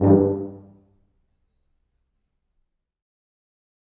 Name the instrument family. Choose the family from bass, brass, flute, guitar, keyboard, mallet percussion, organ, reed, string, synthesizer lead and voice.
brass